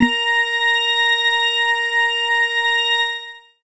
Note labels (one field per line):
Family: organ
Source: electronic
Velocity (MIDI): 25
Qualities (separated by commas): reverb